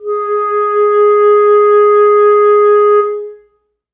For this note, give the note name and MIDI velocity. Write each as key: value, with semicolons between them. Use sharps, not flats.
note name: G#4; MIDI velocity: 50